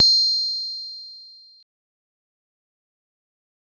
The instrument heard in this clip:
acoustic mallet percussion instrument